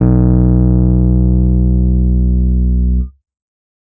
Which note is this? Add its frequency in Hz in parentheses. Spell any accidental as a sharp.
B1 (61.74 Hz)